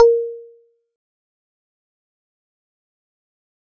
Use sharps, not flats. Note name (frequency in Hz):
A#4 (466.2 Hz)